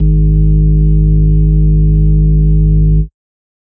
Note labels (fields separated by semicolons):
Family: organ; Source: electronic; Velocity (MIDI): 127; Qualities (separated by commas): dark